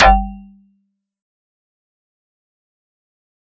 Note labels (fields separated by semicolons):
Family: mallet percussion; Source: acoustic; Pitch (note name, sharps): G1; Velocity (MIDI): 100; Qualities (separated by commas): fast decay, percussive